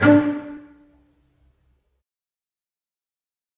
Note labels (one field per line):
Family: string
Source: acoustic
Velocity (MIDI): 25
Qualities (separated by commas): fast decay, percussive, reverb